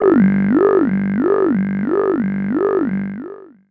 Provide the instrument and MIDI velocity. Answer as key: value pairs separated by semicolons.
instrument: synthesizer voice; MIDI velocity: 25